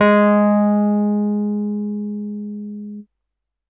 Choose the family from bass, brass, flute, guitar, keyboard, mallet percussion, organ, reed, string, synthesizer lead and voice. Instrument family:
keyboard